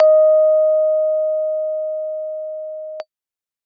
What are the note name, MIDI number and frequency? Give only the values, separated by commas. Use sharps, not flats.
D#5, 75, 622.3 Hz